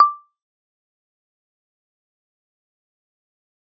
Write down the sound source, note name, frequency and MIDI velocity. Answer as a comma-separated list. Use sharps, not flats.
acoustic, D6, 1175 Hz, 50